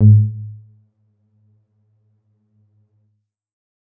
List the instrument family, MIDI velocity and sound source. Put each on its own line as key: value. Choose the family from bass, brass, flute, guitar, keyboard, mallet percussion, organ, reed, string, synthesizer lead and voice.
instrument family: keyboard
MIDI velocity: 75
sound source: electronic